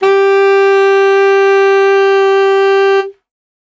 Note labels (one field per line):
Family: reed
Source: acoustic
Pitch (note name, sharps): G4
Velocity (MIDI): 75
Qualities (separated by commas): bright